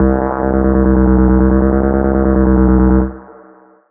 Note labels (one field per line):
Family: bass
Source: synthesizer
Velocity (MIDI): 100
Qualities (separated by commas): long release, reverb